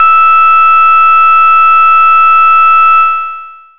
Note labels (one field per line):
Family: bass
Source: synthesizer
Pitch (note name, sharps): E6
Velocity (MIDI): 75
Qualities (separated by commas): bright, distorted, long release